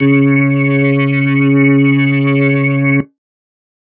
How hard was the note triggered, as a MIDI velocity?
25